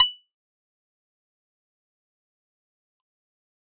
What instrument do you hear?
electronic keyboard